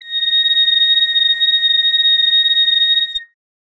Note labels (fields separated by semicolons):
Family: bass; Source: synthesizer; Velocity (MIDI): 127; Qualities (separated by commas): bright, distorted, non-linear envelope